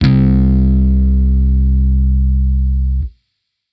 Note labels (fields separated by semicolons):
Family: bass; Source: electronic; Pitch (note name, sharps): C2; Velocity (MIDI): 100; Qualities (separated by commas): distorted